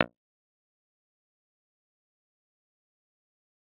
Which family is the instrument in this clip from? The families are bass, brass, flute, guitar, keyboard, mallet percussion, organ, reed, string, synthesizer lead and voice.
guitar